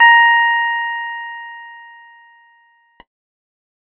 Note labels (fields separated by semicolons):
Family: keyboard; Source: electronic; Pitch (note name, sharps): A#5; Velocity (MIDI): 25; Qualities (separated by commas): bright